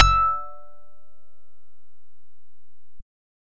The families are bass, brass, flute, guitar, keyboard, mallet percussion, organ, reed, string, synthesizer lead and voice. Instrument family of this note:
bass